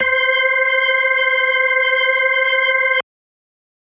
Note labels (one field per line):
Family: organ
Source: electronic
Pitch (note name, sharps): C5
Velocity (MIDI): 127